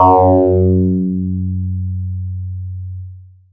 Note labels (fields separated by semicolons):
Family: bass; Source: synthesizer; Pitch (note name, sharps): F#2; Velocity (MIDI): 100; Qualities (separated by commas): distorted